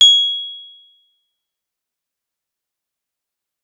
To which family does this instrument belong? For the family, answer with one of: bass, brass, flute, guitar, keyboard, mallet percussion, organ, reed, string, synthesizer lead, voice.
guitar